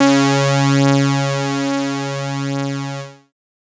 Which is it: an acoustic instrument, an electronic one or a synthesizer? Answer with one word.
synthesizer